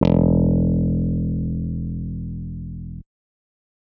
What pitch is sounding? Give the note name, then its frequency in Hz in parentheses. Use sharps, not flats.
E1 (41.2 Hz)